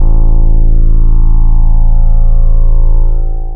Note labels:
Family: bass; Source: synthesizer; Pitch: A0; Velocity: 75; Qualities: long release

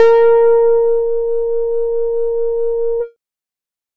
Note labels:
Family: bass; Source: synthesizer; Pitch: A#4; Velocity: 25; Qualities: distorted, multiphonic, tempo-synced

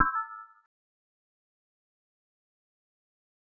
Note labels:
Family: mallet percussion; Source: synthesizer; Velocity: 50; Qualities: fast decay, multiphonic, percussive

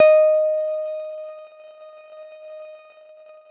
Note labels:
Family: guitar; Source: electronic; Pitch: D#5; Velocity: 100

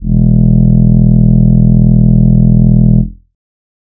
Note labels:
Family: voice; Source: synthesizer; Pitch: E1; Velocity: 100; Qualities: distorted

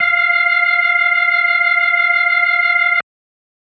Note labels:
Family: organ; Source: electronic; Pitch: F5; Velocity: 50

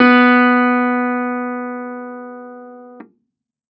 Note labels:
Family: keyboard; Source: electronic; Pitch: B3; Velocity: 75; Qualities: distorted

